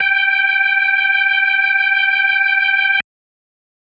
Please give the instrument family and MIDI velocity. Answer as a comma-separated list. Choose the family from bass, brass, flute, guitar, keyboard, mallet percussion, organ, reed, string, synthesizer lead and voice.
organ, 25